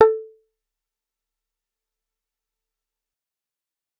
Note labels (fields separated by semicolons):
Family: bass; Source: synthesizer; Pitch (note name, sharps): A4; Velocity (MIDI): 25; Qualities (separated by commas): fast decay, percussive